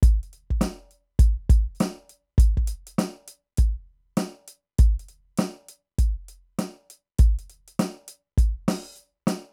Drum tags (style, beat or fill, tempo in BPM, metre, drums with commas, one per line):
rock
beat
100 BPM
4/4
closed hi-hat, open hi-hat, hi-hat pedal, snare, kick